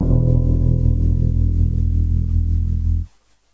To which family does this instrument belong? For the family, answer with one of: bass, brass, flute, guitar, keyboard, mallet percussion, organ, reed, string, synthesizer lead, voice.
keyboard